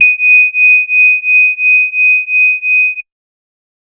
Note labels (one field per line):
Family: organ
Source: electronic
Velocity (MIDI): 75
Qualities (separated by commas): bright